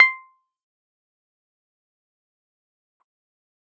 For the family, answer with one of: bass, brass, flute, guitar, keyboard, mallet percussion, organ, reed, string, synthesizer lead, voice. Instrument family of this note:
keyboard